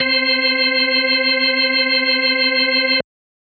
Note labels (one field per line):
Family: organ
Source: electronic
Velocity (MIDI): 127